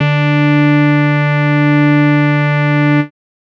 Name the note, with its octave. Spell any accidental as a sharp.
D3